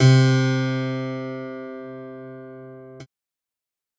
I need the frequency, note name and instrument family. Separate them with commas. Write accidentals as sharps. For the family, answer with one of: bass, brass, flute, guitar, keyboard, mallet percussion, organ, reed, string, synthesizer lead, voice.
130.8 Hz, C3, keyboard